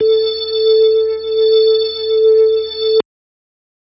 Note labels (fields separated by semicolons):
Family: organ; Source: electronic; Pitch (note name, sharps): A4; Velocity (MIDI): 25